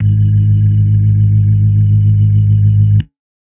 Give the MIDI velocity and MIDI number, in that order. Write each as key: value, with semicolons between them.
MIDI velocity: 50; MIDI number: 32